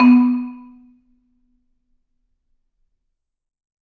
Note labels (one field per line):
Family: mallet percussion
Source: acoustic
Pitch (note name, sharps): B3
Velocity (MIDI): 127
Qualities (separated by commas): dark, percussive, reverb